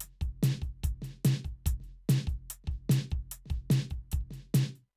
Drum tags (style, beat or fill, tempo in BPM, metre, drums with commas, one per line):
rock
beat
145 BPM
4/4
closed hi-hat, snare, kick